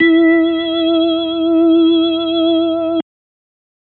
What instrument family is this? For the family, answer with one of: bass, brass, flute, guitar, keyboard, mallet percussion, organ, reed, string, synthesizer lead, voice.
organ